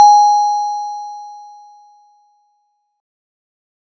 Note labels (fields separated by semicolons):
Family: mallet percussion; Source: acoustic; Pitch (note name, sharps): G#5; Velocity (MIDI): 25